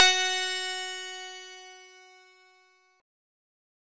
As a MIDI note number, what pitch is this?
66